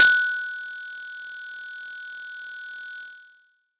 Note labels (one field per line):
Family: mallet percussion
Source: acoustic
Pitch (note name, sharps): F#6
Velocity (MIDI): 75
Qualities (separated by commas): bright, distorted